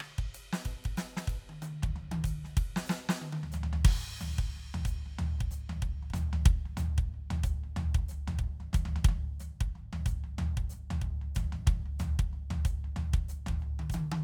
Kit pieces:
crash, ride, hi-hat pedal, snare, cross-stick, high tom, floor tom and kick